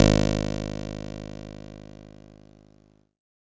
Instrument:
electronic keyboard